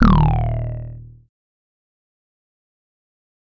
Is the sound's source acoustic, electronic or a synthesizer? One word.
synthesizer